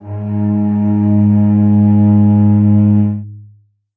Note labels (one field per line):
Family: string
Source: acoustic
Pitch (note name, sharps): G#2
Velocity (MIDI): 25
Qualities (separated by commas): long release, reverb